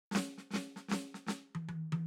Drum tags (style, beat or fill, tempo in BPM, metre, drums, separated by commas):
samba, fill, 116 BPM, 4/4, snare, high tom